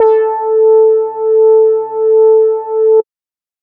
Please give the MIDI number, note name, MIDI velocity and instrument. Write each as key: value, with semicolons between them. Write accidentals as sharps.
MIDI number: 69; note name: A4; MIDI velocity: 75; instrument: synthesizer bass